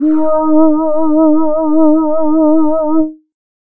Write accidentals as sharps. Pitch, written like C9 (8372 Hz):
D#4 (311.1 Hz)